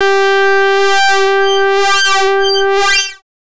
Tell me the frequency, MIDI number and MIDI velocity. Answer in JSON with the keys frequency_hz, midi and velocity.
{"frequency_hz": 392, "midi": 67, "velocity": 100}